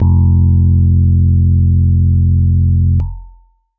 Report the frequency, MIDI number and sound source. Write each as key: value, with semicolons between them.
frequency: 43.65 Hz; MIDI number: 29; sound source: electronic